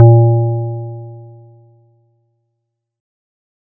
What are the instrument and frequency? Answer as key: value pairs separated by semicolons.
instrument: electronic keyboard; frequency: 116.5 Hz